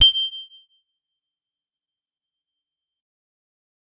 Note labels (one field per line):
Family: guitar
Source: electronic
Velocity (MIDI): 100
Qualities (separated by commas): bright, fast decay, percussive